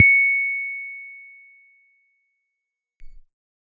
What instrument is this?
electronic keyboard